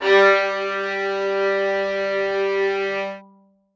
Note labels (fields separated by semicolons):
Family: string; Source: acoustic; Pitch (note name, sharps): G3; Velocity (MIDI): 127; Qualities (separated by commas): reverb